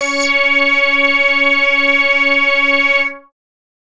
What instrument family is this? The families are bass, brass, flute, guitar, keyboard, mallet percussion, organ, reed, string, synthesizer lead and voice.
bass